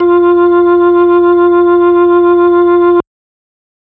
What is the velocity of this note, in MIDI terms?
100